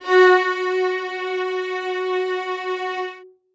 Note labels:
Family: string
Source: acoustic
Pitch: F#4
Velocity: 127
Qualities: reverb

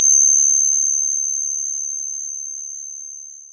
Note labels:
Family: mallet percussion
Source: electronic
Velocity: 100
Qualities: bright, distorted, long release, non-linear envelope

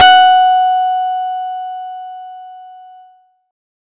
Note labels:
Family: guitar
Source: acoustic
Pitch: F#5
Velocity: 100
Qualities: bright

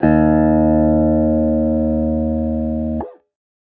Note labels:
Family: guitar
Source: electronic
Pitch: D#2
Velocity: 25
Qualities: distorted

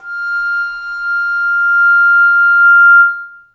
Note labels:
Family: flute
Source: acoustic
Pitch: F6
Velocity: 25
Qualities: long release, reverb

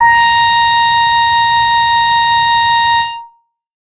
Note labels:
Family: bass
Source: synthesizer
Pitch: A#5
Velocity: 75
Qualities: distorted

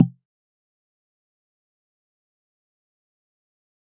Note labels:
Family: mallet percussion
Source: electronic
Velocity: 25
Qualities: fast decay, percussive

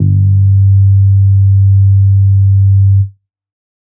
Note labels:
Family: bass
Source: synthesizer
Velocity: 75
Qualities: dark

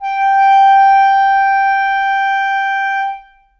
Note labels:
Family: reed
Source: acoustic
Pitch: G5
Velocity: 75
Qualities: reverb

